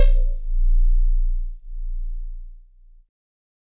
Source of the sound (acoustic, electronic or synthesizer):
electronic